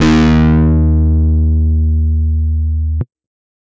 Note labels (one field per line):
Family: guitar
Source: electronic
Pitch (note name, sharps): D#2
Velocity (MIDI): 127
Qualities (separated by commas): bright, distorted